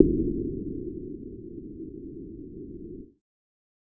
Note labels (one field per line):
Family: bass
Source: synthesizer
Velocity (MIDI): 127